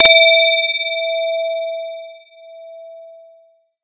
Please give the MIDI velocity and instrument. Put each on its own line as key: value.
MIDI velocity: 127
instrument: electronic mallet percussion instrument